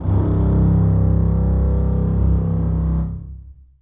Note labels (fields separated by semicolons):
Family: string; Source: acoustic; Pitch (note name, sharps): C1; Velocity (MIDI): 127; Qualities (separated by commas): long release, reverb